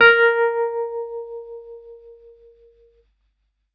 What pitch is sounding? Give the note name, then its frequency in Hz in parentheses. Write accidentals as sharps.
A#4 (466.2 Hz)